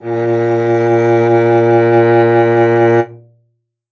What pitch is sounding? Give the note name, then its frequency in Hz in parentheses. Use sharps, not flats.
A#2 (116.5 Hz)